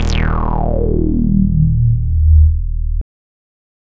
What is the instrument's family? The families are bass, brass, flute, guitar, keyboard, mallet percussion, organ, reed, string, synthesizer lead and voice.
bass